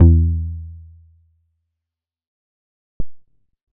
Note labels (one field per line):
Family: bass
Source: synthesizer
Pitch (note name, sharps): E2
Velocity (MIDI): 50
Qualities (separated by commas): dark, fast decay